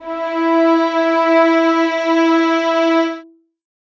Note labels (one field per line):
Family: string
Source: acoustic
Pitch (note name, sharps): E4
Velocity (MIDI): 75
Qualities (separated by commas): reverb